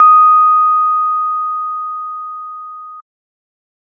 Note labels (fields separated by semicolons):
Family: organ; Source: electronic; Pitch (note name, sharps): D#6; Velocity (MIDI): 127